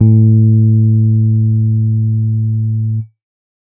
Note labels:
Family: keyboard; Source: electronic; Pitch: A2; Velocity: 25; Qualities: dark, distorted

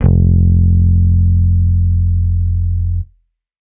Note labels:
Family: bass; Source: electronic; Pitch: F1; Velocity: 127

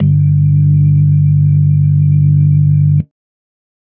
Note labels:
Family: organ; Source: electronic; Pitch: G1; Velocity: 25; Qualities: dark

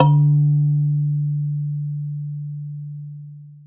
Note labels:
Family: mallet percussion; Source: acoustic; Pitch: D3; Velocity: 25; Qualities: long release, reverb

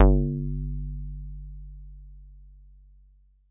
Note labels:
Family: mallet percussion; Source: acoustic; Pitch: G1; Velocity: 127

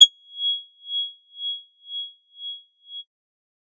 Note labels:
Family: bass; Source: synthesizer; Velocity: 75; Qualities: bright, distorted

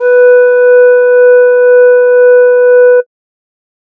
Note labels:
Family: flute; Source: synthesizer; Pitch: B4; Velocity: 127

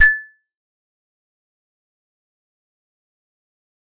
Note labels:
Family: keyboard; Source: acoustic; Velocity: 50; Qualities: fast decay, percussive

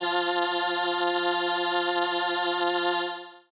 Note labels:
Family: keyboard; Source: synthesizer; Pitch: F3; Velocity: 127; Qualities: bright

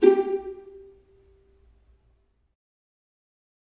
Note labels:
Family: string; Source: acoustic; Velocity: 25; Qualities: dark, fast decay, percussive, reverb

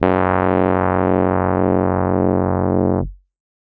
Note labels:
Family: keyboard; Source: electronic; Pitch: F#1; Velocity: 75; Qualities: distorted

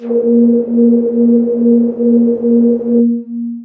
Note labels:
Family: voice; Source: synthesizer; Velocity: 25; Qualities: distorted, long release

